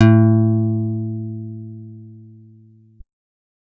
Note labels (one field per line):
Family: guitar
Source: acoustic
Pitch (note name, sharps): A2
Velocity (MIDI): 100